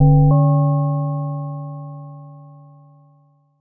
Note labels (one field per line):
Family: mallet percussion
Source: synthesizer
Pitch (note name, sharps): D3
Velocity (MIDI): 75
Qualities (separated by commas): multiphonic